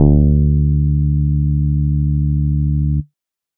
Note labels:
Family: bass; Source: synthesizer; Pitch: D2; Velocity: 100

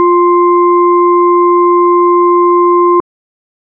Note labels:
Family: organ; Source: electronic; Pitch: F4; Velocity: 50

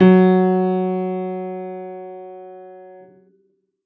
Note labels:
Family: keyboard; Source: acoustic; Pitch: F#3; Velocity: 127; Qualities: reverb

